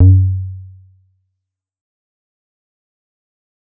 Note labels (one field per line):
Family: bass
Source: synthesizer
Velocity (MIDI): 50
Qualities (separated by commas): fast decay, percussive